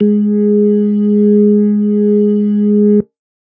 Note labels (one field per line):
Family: organ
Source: electronic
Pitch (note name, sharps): G#3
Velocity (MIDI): 75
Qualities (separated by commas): dark